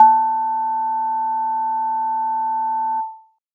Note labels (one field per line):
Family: keyboard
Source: electronic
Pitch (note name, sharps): A5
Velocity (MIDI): 127